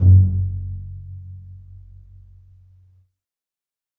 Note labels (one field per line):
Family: string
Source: acoustic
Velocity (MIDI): 75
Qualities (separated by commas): dark, reverb